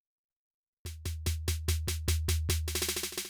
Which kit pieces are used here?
snare and floor tom